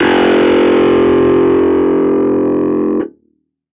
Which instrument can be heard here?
electronic keyboard